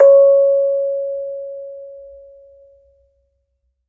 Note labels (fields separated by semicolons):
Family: mallet percussion; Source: acoustic; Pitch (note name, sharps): C#5; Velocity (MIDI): 100; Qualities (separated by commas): reverb